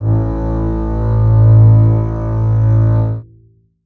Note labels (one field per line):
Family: string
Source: acoustic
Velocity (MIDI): 50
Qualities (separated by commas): long release, reverb